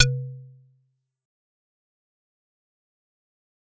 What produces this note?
acoustic mallet percussion instrument